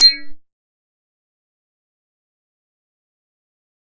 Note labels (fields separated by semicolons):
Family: bass; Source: synthesizer; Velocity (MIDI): 100; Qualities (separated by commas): bright, distorted, fast decay, percussive